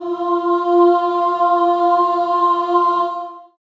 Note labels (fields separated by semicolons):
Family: voice; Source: acoustic; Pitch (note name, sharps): F4; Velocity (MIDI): 50; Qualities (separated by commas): long release, reverb